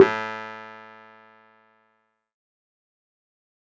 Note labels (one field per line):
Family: keyboard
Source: electronic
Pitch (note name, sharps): A2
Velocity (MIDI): 50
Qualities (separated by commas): fast decay, percussive